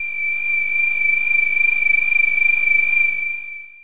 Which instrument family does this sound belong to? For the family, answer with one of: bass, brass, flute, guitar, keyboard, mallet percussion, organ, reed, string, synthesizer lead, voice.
voice